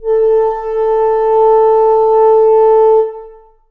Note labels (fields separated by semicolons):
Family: reed; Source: acoustic; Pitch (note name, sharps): A4; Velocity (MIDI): 100; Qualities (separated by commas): long release, reverb